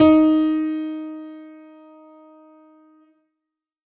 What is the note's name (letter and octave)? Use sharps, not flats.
D#4